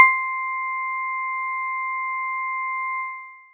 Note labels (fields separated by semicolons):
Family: mallet percussion; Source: acoustic; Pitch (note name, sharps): C6; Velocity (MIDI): 75